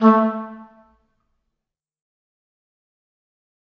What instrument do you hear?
acoustic reed instrument